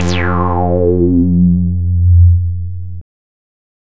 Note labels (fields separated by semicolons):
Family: bass; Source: synthesizer; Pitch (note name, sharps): F2; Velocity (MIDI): 100; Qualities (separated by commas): distorted